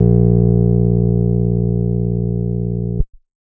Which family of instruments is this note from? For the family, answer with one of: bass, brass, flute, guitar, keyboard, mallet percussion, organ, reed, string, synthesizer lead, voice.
keyboard